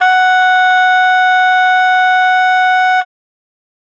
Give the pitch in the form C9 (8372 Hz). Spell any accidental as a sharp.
F#5 (740 Hz)